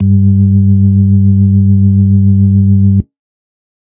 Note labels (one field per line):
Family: organ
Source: electronic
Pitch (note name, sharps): G2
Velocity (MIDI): 50